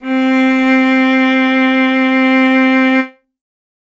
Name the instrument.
acoustic string instrument